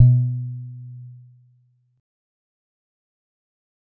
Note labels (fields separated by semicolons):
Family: mallet percussion; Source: acoustic; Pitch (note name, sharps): B2; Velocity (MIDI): 25; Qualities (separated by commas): dark, fast decay